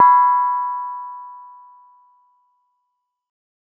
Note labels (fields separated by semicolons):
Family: mallet percussion; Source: acoustic; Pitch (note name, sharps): B5; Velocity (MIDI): 100; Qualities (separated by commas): reverb